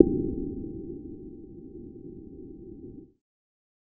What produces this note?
synthesizer bass